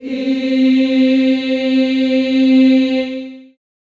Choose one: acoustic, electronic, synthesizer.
acoustic